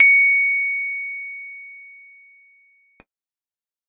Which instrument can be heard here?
electronic keyboard